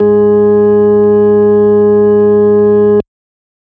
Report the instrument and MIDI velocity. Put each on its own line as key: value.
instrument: electronic organ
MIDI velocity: 100